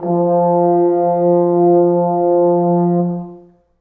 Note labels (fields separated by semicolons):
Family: brass; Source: acoustic; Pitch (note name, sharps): F3; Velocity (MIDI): 25; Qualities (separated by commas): dark, long release, reverb